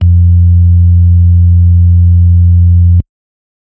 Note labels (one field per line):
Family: organ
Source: electronic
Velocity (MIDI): 50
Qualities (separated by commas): dark